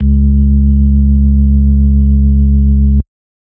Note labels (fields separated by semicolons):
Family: organ; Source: electronic; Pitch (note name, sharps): C#2; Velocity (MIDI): 100; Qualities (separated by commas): dark, distorted